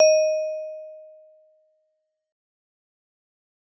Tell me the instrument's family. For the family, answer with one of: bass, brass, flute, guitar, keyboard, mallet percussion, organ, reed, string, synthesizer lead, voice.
mallet percussion